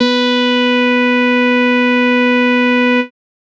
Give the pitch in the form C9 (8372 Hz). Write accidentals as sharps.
B3 (246.9 Hz)